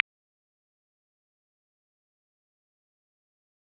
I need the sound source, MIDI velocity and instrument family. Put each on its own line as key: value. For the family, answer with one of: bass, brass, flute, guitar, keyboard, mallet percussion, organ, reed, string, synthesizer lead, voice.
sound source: electronic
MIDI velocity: 75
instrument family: guitar